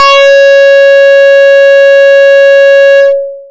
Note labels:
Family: bass; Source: synthesizer; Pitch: C#5; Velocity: 127; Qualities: bright, distorted, long release

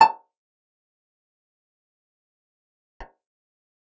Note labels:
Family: guitar; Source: acoustic; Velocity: 75; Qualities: fast decay, percussive, reverb

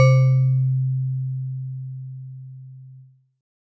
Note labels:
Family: mallet percussion; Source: acoustic; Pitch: C3; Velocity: 75

